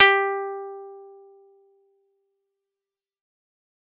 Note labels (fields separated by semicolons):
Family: guitar; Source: acoustic; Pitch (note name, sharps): G4; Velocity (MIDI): 100; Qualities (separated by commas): fast decay, reverb